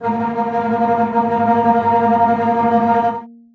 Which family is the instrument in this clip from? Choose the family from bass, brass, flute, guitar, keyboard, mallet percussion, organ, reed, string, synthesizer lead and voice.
string